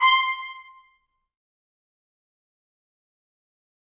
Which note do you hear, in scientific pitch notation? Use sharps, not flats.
C6